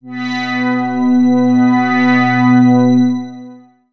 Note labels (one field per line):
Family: synthesizer lead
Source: synthesizer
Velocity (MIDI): 75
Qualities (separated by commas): bright, long release, non-linear envelope